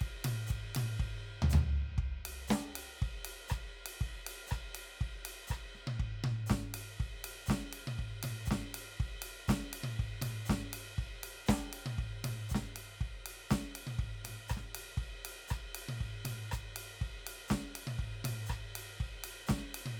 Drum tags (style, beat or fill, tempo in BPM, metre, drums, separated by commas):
disco, beat, 120 BPM, 4/4, ride, closed hi-hat, hi-hat pedal, snare, cross-stick, high tom, floor tom, kick